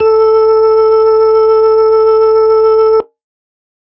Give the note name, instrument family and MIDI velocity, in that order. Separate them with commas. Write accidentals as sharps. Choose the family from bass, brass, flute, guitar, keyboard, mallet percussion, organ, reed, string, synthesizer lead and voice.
A4, organ, 127